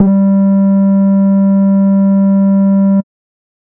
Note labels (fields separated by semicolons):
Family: bass; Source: synthesizer; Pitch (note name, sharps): G3; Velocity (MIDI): 25; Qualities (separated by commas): dark, distorted, tempo-synced